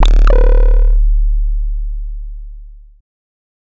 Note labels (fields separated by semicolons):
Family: bass; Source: synthesizer; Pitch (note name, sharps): D1; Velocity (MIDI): 127; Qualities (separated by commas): distorted